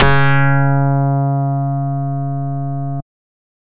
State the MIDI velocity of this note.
127